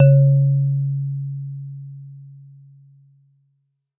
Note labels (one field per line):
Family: mallet percussion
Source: acoustic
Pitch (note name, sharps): C#3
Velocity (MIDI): 50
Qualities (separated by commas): dark, reverb